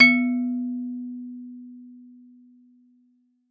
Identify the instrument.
acoustic mallet percussion instrument